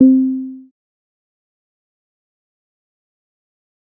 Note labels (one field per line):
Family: bass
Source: synthesizer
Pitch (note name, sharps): C4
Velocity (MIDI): 100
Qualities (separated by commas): dark, fast decay, percussive